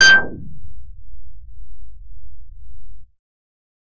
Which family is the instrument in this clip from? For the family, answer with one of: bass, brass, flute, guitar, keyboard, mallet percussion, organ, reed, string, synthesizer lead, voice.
bass